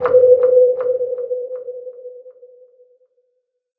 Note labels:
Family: synthesizer lead; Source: synthesizer; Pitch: B4; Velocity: 100; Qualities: non-linear envelope, reverb

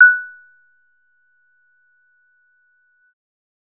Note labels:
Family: bass; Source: synthesizer; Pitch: F#6; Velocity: 100; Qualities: percussive

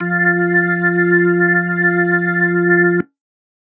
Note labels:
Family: organ; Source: electronic; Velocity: 25

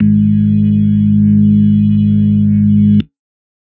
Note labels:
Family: organ; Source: electronic; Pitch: G#1; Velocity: 25

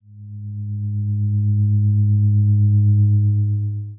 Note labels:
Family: guitar; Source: electronic; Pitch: G#2; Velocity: 100; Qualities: dark, long release

